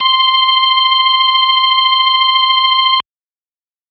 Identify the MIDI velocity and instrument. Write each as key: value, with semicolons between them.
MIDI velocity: 50; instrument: electronic organ